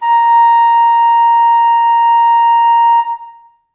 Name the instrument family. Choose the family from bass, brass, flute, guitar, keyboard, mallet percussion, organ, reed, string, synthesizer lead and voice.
flute